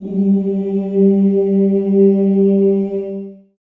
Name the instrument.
acoustic voice